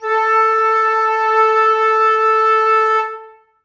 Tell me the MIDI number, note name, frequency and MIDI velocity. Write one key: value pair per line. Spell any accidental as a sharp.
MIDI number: 69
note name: A4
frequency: 440 Hz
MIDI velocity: 127